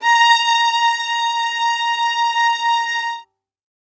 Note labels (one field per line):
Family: string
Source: acoustic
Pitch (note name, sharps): A#5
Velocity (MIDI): 127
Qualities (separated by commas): reverb